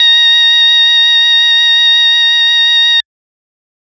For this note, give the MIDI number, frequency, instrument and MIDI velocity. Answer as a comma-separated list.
82, 932.3 Hz, electronic organ, 100